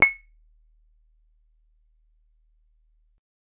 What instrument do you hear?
acoustic guitar